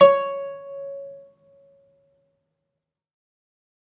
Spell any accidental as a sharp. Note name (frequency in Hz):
C#5 (554.4 Hz)